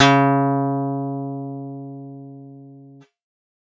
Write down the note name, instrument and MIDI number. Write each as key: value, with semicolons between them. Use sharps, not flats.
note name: C#3; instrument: synthesizer guitar; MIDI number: 49